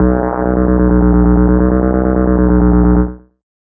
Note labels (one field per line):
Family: bass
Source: synthesizer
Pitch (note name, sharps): B1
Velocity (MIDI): 50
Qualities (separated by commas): distorted, tempo-synced